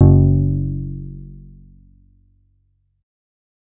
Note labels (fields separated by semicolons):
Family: bass; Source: synthesizer; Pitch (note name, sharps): F#1; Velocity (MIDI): 25